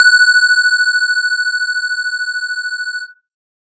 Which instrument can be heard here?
synthesizer lead